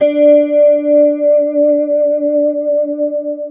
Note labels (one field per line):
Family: guitar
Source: electronic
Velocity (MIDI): 50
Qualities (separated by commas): long release, multiphonic, non-linear envelope